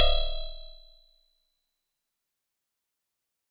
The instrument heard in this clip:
acoustic guitar